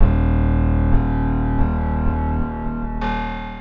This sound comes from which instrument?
acoustic guitar